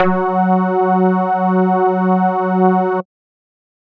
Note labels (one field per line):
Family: bass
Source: synthesizer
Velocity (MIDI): 100